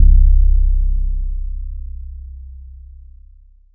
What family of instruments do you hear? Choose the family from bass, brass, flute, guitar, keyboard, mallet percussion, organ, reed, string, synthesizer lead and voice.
mallet percussion